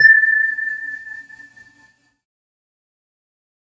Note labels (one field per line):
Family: keyboard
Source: synthesizer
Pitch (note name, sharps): A6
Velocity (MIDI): 25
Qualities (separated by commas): fast decay